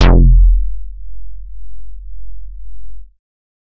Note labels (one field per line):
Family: bass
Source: synthesizer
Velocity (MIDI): 127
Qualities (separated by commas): distorted